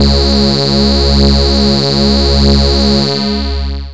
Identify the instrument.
synthesizer bass